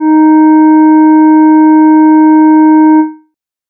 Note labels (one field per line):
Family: flute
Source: synthesizer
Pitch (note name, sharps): D#4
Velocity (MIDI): 127